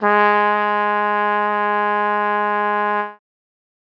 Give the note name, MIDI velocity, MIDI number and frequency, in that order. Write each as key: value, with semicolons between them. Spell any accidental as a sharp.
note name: G#3; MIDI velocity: 25; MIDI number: 56; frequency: 207.7 Hz